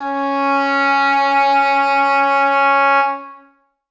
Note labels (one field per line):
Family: reed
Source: acoustic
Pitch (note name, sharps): C#4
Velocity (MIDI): 100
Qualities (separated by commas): reverb